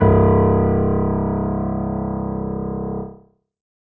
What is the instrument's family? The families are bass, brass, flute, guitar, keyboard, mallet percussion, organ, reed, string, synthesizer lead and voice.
keyboard